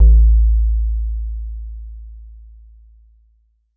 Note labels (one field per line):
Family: guitar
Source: synthesizer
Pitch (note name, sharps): A1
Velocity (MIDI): 25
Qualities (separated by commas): dark